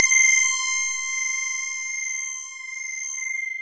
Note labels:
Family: mallet percussion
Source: electronic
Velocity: 100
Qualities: bright, distorted, long release, non-linear envelope

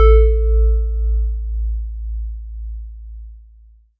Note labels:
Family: mallet percussion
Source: acoustic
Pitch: A1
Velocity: 50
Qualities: long release

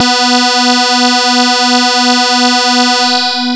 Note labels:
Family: bass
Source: synthesizer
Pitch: B3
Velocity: 127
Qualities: bright, distorted, long release

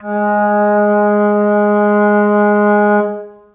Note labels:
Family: flute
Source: acoustic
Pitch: G#3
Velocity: 75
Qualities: long release, reverb

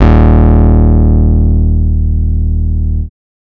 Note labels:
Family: bass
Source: synthesizer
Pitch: D#1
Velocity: 127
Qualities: distorted

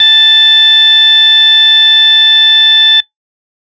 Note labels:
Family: organ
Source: electronic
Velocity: 127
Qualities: bright, distorted

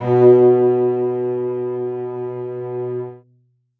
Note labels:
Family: string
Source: acoustic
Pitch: B2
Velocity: 127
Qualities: reverb

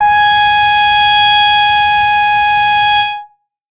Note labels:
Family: bass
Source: synthesizer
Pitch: G#5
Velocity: 25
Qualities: distorted

